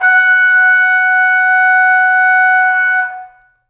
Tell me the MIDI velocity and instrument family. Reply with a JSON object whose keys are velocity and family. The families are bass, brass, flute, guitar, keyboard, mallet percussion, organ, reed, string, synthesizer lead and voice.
{"velocity": 50, "family": "brass"}